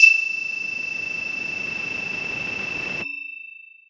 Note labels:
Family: voice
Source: synthesizer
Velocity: 127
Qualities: distorted, long release

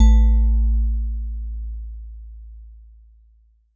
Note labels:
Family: mallet percussion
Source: acoustic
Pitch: A1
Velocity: 75

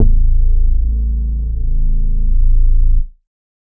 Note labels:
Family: bass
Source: synthesizer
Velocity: 127

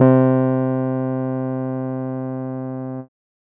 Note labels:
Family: keyboard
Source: electronic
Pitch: C3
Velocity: 127

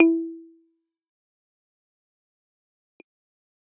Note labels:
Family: keyboard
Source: electronic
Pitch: E4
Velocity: 50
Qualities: fast decay, percussive

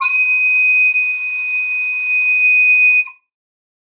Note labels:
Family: flute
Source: acoustic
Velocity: 100

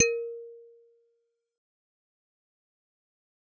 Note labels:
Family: mallet percussion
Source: acoustic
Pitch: A#4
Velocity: 75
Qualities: fast decay, percussive

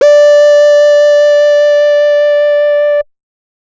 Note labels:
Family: bass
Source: synthesizer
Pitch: D5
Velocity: 50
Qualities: distorted

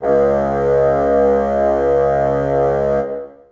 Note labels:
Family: reed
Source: acoustic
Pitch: C#2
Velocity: 127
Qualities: reverb

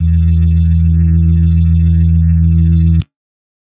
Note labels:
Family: organ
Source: electronic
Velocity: 127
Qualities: dark

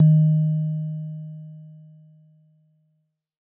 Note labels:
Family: mallet percussion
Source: acoustic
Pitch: D#3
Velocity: 100

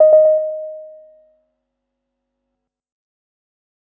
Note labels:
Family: keyboard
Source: electronic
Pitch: D#5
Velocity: 50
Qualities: fast decay, tempo-synced

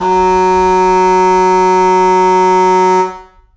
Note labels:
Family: reed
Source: acoustic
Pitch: F#3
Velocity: 127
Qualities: distorted, reverb

